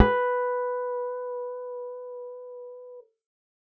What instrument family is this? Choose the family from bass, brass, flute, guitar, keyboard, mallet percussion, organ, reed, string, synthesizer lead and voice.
bass